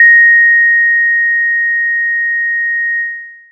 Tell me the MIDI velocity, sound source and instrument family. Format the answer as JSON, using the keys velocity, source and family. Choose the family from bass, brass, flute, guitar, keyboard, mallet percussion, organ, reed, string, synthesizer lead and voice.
{"velocity": 25, "source": "acoustic", "family": "mallet percussion"}